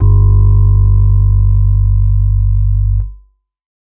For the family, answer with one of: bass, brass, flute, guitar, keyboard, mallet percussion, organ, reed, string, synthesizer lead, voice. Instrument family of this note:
keyboard